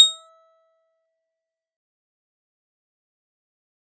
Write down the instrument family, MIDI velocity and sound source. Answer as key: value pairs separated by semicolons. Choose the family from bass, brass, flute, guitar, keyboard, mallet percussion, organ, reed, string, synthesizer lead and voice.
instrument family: mallet percussion; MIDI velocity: 25; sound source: acoustic